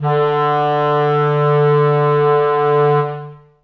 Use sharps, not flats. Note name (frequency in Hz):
D3 (146.8 Hz)